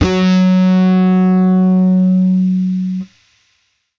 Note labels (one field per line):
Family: bass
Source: electronic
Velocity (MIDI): 75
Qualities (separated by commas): bright, distorted